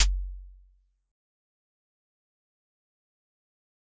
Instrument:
acoustic mallet percussion instrument